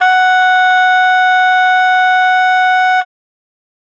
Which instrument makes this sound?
acoustic reed instrument